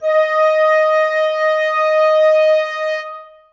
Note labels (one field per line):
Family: reed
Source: acoustic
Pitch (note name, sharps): D#5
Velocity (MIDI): 127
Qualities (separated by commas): reverb